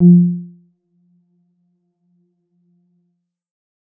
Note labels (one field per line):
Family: keyboard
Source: electronic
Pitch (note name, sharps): F3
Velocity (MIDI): 50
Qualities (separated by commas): dark, percussive, reverb